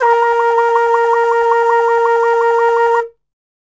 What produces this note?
acoustic flute